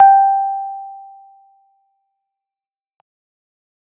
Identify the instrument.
electronic keyboard